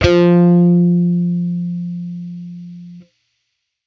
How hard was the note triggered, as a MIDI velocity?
127